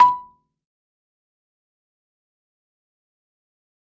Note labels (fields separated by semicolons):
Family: mallet percussion; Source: acoustic; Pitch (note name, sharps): B5; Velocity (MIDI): 50; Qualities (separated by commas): distorted, fast decay, percussive, reverb